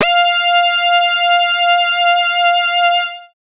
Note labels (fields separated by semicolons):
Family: bass; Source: synthesizer; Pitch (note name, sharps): F5; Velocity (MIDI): 25; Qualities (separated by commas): bright, distorted, multiphonic